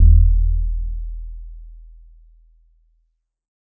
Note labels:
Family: guitar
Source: synthesizer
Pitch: E1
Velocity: 25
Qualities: dark

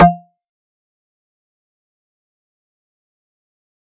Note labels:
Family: mallet percussion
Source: acoustic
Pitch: F3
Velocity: 100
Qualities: fast decay, percussive

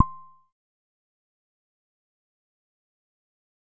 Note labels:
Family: bass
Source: synthesizer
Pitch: C6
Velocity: 25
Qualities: fast decay, percussive

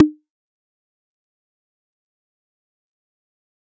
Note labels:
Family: bass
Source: synthesizer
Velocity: 75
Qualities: fast decay, percussive

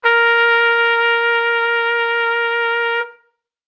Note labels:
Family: brass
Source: acoustic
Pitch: A#4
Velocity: 75

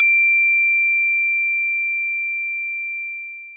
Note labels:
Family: mallet percussion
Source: acoustic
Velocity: 75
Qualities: bright, distorted, long release

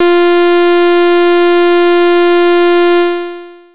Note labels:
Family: bass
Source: synthesizer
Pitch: F4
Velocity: 50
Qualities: bright, distorted, long release

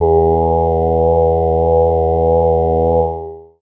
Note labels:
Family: voice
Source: synthesizer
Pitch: E2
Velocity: 75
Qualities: long release

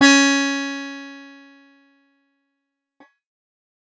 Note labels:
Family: guitar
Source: acoustic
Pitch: C#4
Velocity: 127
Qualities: bright, distorted, fast decay

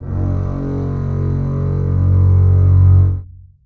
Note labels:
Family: string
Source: acoustic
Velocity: 100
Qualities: long release, reverb

